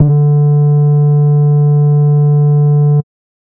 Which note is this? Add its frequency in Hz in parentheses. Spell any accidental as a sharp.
D3 (146.8 Hz)